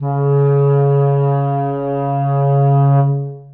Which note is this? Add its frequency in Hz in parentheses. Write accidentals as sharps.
C#3 (138.6 Hz)